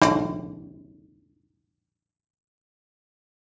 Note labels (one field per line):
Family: guitar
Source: acoustic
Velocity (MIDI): 127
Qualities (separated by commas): fast decay, percussive